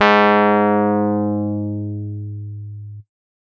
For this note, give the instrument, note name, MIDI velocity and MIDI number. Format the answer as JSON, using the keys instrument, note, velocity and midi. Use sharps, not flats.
{"instrument": "electronic keyboard", "note": "G#2", "velocity": 127, "midi": 44}